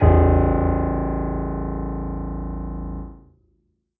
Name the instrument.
acoustic keyboard